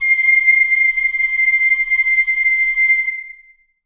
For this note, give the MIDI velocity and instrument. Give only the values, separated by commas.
25, acoustic flute